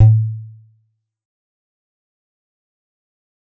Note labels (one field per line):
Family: guitar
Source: electronic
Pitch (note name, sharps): A2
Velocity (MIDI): 25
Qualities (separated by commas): dark, fast decay, percussive, reverb